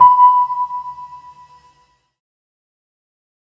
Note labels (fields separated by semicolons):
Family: keyboard; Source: electronic; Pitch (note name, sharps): B5; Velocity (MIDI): 25; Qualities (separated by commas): fast decay